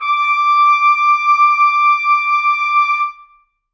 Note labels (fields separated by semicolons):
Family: brass; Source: acoustic; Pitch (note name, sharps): D6; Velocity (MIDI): 75; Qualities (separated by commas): reverb